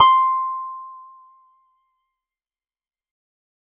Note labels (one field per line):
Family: guitar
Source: acoustic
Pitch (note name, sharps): C6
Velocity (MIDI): 100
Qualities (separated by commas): fast decay